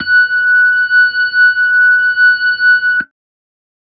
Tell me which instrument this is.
electronic keyboard